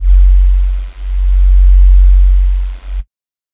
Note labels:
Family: flute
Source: synthesizer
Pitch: F#1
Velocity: 75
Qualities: dark

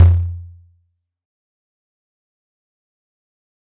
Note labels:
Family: mallet percussion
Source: acoustic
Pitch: F2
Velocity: 100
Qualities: fast decay, percussive

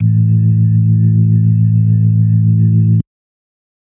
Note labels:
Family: organ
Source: electronic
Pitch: A1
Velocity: 75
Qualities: dark

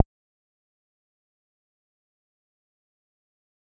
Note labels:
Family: bass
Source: synthesizer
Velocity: 127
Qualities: fast decay, percussive

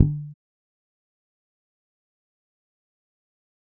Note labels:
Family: bass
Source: electronic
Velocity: 25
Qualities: fast decay, percussive

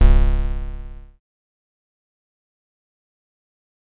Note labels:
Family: bass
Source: synthesizer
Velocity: 25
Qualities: bright, distorted, fast decay

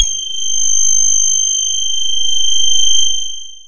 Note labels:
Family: voice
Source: synthesizer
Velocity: 75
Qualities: bright, long release

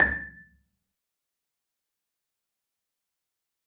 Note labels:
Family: mallet percussion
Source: acoustic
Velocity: 75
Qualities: fast decay, percussive, reverb

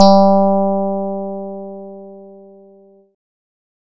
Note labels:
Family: bass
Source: synthesizer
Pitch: G3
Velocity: 100

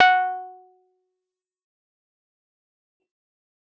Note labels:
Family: keyboard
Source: electronic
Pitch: F#5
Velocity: 127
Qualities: fast decay, percussive

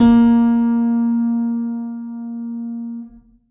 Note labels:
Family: keyboard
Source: acoustic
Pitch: A#3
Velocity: 100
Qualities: reverb

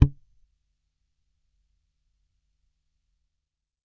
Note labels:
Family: bass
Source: electronic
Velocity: 25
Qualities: percussive

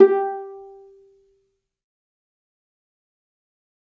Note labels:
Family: string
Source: acoustic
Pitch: G4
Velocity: 50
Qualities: dark, fast decay, percussive, reverb

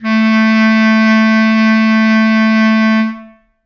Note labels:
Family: reed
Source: acoustic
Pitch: A3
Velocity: 127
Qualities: reverb

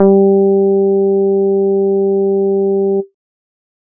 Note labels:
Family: bass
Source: synthesizer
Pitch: G3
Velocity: 25

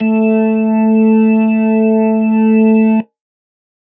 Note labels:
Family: organ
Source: electronic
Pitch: A3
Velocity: 75

